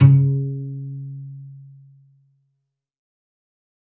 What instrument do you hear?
acoustic string instrument